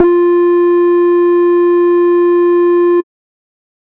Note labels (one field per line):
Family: bass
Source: synthesizer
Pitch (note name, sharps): F4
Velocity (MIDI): 100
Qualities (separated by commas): distorted, tempo-synced